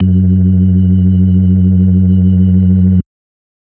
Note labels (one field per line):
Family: organ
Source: electronic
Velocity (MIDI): 50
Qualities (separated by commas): dark